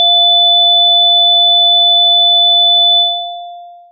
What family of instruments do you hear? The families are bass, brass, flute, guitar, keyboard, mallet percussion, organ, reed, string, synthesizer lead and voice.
synthesizer lead